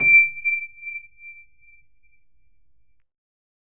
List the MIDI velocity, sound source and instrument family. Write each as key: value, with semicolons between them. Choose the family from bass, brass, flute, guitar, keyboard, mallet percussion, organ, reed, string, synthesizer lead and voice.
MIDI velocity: 25; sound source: electronic; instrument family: keyboard